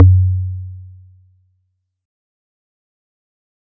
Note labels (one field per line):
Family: mallet percussion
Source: acoustic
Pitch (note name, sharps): F#2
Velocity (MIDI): 25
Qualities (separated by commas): dark, fast decay